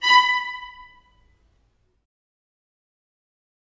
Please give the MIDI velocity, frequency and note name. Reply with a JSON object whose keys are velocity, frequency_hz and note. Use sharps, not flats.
{"velocity": 50, "frequency_hz": 987.8, "note": "B5"}